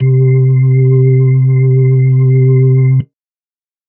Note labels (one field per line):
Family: organ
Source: electronic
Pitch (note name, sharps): C3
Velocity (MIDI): 50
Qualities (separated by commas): dark